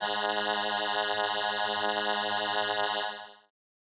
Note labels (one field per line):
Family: keyboard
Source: synthesizer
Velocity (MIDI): 100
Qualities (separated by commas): bright